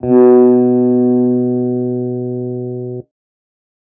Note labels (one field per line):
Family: guitar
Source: electronic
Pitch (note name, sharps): B2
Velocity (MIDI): 75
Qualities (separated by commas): non-linear envelope